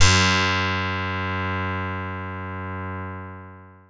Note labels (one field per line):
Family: guitar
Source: synthesizer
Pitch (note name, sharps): F#2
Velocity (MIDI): 25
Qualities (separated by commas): bright, long release